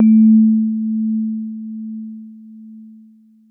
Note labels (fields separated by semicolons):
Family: keyboard; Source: electronic; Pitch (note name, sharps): A3; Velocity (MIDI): 75; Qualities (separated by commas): dark